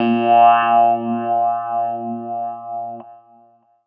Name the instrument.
electronic keyboard